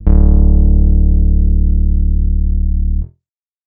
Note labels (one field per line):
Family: guitar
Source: acoustic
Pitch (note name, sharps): D1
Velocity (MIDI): 50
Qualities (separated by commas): dark